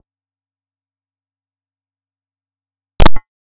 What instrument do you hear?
synthesizer bass